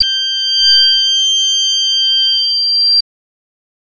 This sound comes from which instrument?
synthesizer voice